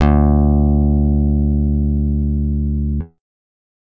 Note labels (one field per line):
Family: guitar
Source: acoustic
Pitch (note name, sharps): D2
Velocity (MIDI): 25